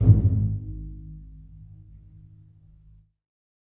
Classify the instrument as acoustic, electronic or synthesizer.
acoustic